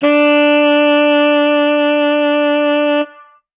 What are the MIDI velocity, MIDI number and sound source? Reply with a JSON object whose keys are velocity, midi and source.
{"velocity": 100, "midi": 62, "source": "acoustic"}